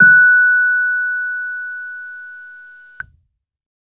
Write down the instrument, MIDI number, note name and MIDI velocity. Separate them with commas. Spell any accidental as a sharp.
electronic keyboard, 90, F#6, 25